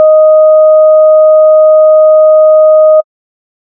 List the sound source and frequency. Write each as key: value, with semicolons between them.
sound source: synthesizer; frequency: 622.3 Hz